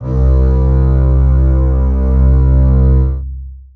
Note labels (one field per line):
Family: string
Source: acoustic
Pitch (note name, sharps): C2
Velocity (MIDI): 100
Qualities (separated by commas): long release, reverb